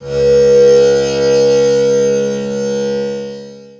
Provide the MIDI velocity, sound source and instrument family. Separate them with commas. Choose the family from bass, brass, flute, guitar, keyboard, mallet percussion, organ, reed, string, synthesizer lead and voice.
127, acoustic, guitar